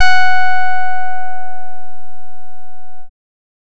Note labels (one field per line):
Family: bass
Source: synthesizer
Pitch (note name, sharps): F#5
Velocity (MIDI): 100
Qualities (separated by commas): distorted